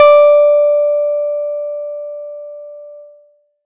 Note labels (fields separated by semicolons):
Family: guitar; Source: acoustic; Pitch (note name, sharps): D5; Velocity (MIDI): 25; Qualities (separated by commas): dark